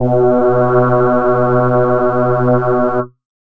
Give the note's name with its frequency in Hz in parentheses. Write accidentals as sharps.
B2 (123.5 Hz)